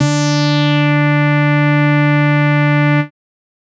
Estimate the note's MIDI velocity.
127